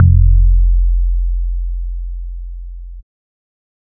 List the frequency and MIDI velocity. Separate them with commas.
43.65 Hz, 75